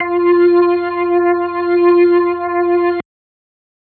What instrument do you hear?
electronic organ